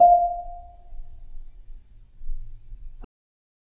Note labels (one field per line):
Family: mallet percussion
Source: acoustic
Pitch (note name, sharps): F5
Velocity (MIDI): 25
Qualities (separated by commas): reverb